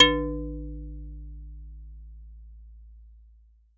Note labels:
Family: mallet percussion; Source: acoustic; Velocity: 75

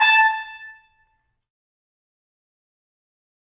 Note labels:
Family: brass; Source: acoustic; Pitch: A5; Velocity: 75; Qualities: fast decay, percussive, reverb

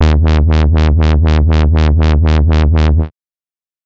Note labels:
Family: bass; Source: synthesizer; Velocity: 127; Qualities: bright, distorted, tempo-synced

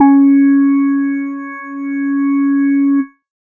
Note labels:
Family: organ; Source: electronic; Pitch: C#4; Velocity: 100; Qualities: dark

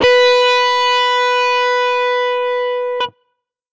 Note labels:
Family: guitar; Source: electronic; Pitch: B4; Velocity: 50; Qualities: bright, distorted

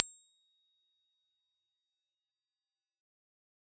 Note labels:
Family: bass; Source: synthesizer; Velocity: 50; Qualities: fast decay, percussive

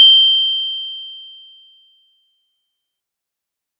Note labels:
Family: keyboard; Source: electronic; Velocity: 127; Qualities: bright, distorted

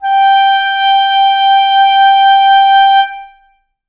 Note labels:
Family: reed; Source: acoustic; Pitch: G5; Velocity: 127; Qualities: reverb

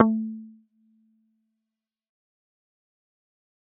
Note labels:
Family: bass; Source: synthesizer; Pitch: A3; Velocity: 75; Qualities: fast decay, percussive

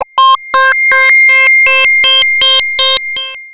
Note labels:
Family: bass; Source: synthesizer; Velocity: 75; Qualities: long release, multiphonic, tempo-synced

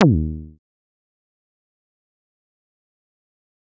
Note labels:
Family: bass; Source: synthesizer; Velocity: 75; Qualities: fast decay, percussive

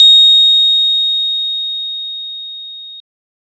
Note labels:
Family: organ; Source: electronic; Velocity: 100; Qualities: bright

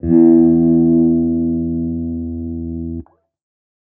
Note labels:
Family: guitar; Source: electronic; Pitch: E2; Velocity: 50; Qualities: non-linear envelope

